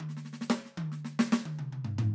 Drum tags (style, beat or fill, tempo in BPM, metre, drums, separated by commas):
funk, fill, 112 BPM, 4/4, snare, high tom, mid tom, floor tom